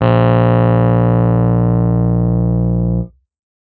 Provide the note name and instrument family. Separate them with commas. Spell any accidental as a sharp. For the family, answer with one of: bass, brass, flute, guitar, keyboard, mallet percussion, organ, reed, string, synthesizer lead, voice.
A#1, keyboard